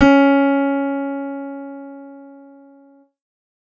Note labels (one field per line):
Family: keyboard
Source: synthesizer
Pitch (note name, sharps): C#4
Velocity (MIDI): 127